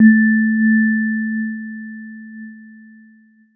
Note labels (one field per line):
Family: keyboard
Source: electronic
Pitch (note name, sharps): A3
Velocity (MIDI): 100